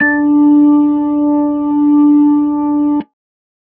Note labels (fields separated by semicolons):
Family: organ; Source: electronic; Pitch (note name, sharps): D4; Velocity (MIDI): 50